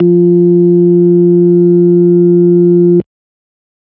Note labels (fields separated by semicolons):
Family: organ; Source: electronic; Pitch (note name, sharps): F3; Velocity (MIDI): 50